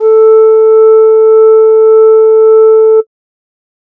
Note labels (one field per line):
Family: flute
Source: synthesizer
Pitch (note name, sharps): A4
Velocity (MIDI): 25